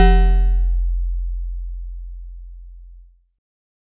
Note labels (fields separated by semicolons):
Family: mallet percussion; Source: acoustic; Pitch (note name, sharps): F1; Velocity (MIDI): 100